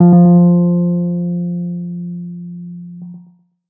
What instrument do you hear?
electronic keyboard